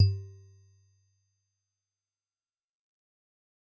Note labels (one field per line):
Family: mallet percussion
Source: acoustic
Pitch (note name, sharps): G2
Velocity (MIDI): 127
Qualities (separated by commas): percussive